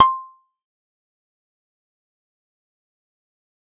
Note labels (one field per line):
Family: bass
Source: synthesizer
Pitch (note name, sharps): C6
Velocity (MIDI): 75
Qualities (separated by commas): fast decay, percussive